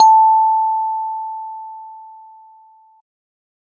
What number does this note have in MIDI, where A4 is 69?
81